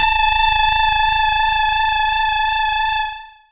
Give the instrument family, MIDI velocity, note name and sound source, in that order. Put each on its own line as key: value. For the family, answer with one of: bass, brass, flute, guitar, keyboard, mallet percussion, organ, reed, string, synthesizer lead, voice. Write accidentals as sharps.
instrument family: bass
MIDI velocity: 100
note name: A5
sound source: synthesizer